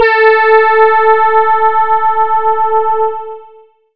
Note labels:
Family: voice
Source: synthesizer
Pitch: A4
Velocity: 127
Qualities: long release

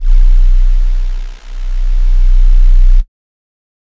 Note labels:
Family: flute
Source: synthesizer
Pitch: B0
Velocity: 50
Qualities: dark

